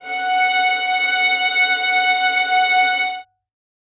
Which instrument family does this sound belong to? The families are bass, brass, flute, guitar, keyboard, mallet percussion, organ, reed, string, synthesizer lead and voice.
string